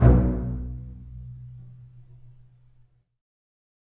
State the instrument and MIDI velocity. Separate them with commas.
acoustic string instrument, 25